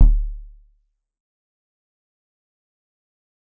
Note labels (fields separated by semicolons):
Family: guitar; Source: electronic; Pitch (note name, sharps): D1; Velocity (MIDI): 25; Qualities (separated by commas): dark, fast decay, percussive, reverb